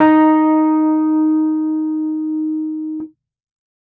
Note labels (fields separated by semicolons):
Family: keyboard; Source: electronic; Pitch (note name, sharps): D#4; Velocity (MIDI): 127